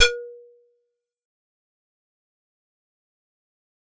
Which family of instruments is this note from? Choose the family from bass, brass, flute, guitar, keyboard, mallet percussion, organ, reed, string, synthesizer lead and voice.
keyboard